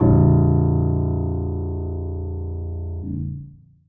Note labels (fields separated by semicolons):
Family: keyboard; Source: acoustic; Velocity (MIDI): 75; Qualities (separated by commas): reverb